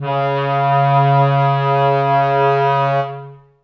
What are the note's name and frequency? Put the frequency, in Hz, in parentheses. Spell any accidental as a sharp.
C#3 (138.6 Hz)